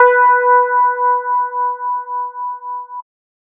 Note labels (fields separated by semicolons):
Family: bass; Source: synthesizer; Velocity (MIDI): 100